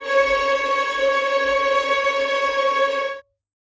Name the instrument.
acoustic string instrument